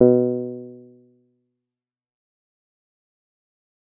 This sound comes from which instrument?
synthesizer bass